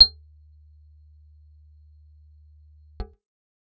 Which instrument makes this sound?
acoustic guitar